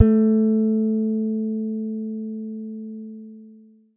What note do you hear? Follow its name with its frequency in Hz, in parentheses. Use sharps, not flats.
A3 (220 Hz)